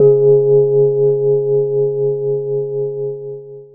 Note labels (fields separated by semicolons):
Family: keyboard; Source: electronic; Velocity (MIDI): 75; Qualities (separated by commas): long release, reverb